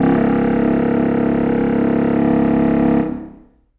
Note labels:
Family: reed; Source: acoustic; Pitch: C#1; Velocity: 75; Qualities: reverb

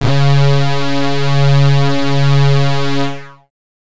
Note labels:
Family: bass; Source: synthesizer; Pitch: C#3; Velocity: 127; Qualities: bright, distorted

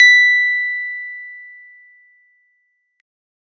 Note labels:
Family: keyboard; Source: electronic; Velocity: 100; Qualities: bright

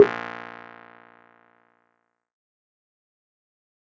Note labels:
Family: keyboard; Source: electronic; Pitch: A#1; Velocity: 50; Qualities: fast decay, percussive

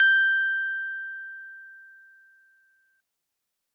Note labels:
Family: keyboard; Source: acoustic; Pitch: G6; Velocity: 100

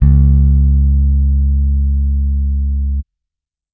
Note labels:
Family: bass; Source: electronic; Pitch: C#2; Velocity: 50

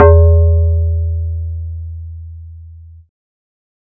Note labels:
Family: bass; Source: synthesizer; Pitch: E2; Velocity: 100

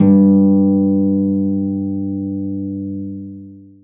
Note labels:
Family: string; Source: acoustic; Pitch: G2; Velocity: 50; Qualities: long release, reverb

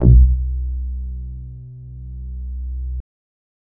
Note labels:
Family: bass; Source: synthesizer; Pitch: B1; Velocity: 25; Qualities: dark, distorted

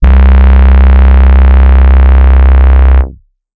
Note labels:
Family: keyboard; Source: electronic; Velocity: 127

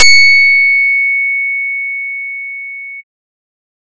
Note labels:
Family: bass; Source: synthesizer; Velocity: 50; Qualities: distorted

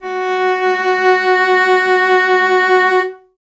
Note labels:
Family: string; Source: acoustic; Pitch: F#4; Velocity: 25; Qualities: reverb

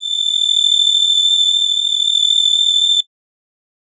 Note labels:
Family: reed; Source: acoustic; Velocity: 100; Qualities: bright

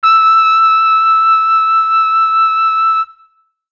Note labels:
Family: brass; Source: acoustic; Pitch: E6; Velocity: 50

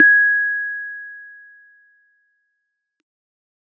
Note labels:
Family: keyboard; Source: electronic; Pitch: G#6; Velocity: 25

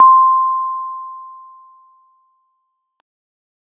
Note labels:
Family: keyboard; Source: electronic; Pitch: C6; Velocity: 25

